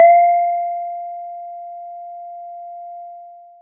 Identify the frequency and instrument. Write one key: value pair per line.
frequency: 698.5 Hz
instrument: acoustic mallet percussion instrument